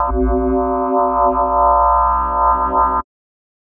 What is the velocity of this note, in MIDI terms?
100